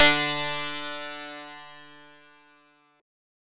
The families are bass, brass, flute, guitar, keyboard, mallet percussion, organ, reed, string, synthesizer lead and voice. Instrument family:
synthesizer lead